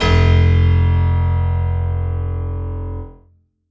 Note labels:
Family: keyboard; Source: acoustic; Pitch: F1; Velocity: 127; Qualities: bright, reverb

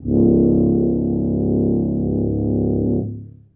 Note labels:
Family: brass; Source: acoustic; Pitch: C#1; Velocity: 25; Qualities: dark, reverb

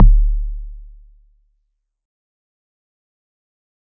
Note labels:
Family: mallet percussion; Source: acoustic; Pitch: D1; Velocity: 50; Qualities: dark, fast decay

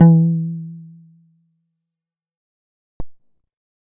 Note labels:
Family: bass; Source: synthesizer; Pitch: E3; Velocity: 75; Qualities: dark, fast decay

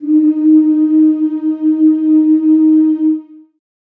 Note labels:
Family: voice; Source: acoustic; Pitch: D#4; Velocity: 127; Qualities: long release, reverb

